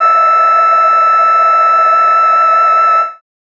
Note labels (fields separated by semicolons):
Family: voice; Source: synthesizer; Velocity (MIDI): 127